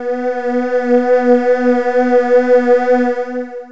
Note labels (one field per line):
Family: voice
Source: synthesizer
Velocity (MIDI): 100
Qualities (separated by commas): distorted, long release